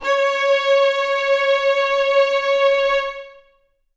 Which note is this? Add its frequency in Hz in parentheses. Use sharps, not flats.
C#5 (554.4 Hz)